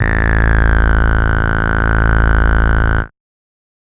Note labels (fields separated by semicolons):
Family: bass; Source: synthesizer; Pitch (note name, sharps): A0; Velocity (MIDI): 25; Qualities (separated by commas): bright, distorted, multiphonic